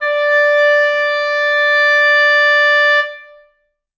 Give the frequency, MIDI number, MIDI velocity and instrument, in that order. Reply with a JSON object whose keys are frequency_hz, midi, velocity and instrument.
{"frequency_hz": 587.3, "midi": 74, "velocity": 127, "instrument": "acoustic reed instrument"}